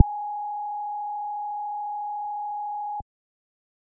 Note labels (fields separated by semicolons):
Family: bass; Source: synthesizer; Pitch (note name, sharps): G#5; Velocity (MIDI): 100; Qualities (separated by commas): dark